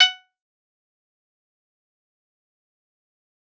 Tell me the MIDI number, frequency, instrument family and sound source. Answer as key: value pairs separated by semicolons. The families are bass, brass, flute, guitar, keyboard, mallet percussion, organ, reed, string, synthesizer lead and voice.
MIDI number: 78; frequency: 740 Hz; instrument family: guitar; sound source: acoustic